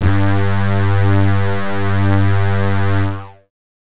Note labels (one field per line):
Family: bass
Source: synthesizer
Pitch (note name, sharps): G2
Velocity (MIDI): 100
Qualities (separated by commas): bright, distorted